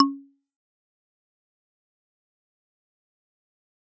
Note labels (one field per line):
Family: mallet percussion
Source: acoustic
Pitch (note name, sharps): C#4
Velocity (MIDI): 75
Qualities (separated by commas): fast decay, percussive